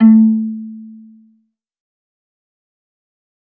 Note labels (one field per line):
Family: string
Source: acoustic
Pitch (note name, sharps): A3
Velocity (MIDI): 50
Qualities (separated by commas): dark, fast decay, reverb